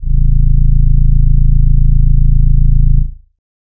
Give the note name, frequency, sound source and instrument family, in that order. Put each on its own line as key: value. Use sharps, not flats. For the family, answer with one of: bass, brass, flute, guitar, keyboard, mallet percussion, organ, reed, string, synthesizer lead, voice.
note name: A0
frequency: 27.5 Hz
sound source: synthesizer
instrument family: voice